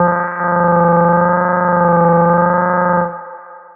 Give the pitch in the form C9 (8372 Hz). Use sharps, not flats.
F3 (174.6 Hz)